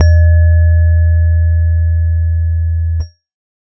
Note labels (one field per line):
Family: keyboard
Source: electronic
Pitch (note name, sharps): E2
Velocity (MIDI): 75